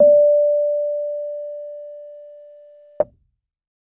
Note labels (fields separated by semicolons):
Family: keyboard; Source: electronic; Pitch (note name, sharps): D5; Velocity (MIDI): 25